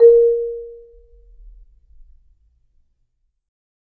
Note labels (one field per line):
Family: mallet percussion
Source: acoustic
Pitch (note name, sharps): A#4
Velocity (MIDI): 50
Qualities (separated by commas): dark, reverb